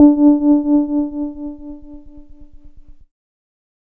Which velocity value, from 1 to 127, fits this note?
50